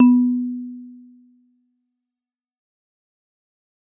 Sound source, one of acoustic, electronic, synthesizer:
acoustic